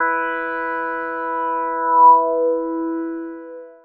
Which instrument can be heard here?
synthesizer lead